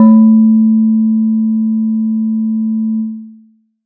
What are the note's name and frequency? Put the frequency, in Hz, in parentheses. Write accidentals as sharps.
A3 (220 Hz)